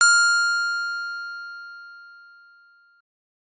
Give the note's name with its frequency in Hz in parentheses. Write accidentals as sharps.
F6 (1397 Hz)